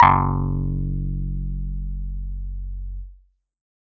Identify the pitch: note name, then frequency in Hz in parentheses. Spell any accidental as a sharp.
F#1 (46.25 Hz)